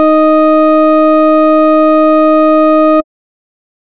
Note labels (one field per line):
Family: bass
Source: synthesizer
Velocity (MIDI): 127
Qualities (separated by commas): distorted